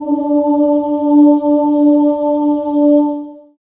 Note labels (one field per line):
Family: voice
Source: acoustic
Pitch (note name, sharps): D4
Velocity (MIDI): 25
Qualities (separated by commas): long release, reverb